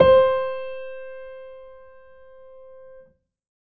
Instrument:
acoustic keyboard